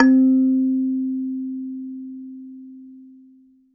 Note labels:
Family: mallet percussion; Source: acoustic; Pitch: C4; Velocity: 25; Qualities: reverb

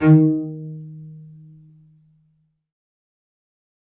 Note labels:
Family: string; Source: acoustic; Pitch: D#3; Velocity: 100; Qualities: fast decay, reverb

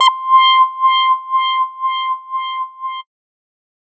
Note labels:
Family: bass; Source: synthesizer; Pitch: C6; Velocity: 100; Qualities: distorted

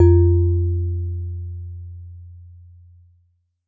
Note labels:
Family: mallet percussion; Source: acoustic; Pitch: F2; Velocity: 127; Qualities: dark

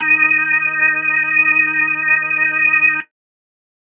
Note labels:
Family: organ; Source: electronic; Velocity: 50

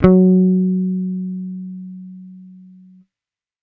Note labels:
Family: bass; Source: electronic; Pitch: F#3; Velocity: 75

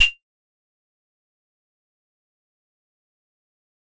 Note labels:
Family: keyboard; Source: acoustic; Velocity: 75; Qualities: fast decay, percussive

